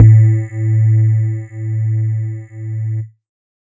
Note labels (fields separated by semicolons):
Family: synthesizer lead; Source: synthesizer; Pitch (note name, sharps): A2; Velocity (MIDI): 100; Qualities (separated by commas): distorted